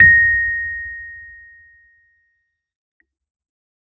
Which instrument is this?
electronic keyboard